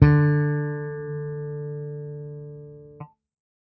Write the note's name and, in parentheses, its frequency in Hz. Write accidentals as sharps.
D3 (146.8 Hz)